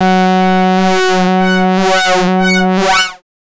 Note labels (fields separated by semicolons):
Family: bass; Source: synthesizer; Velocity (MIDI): 100; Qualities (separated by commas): distorted, non-linear envelope